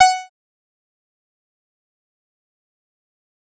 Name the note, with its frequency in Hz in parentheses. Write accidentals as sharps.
F#5 (740 Hz)